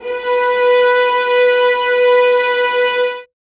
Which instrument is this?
acoustic string instrument